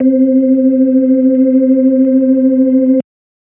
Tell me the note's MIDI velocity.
25